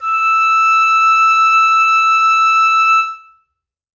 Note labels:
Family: reed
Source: acoustic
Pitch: E6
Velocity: 25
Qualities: reverb

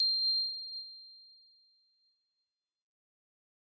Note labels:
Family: keyboard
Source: electronic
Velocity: 25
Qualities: bright, fast decay

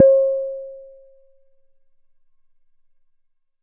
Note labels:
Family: bass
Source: synthesizer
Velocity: 50

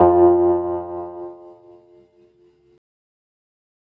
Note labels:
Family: organ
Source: electronic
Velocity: 75

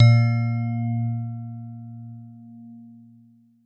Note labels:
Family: mallet percussion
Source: acoustic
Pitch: A#2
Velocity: 100

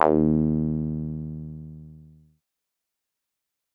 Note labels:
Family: synthesizer lead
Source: synthesizer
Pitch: D#2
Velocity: 75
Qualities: distorted, fast decay

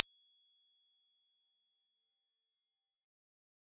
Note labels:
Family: bass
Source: synthesizer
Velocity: 100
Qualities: fast decay, percussive

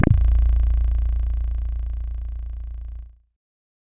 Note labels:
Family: bass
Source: synthesizer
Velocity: 50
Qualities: distorted

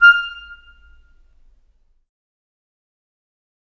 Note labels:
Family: reed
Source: acoustic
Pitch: F6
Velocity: 25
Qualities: fast decay, percussive, reverb

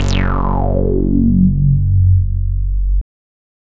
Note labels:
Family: bass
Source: synthesizer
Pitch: F#1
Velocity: 100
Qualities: distorted

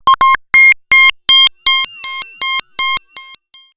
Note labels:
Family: bass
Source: synthesizer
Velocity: 100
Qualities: bright, distorted, long release, multiphonic, tempo-synced

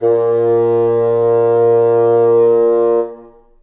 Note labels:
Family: reed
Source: acoustic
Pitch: A#2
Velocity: 100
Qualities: long release, reverb

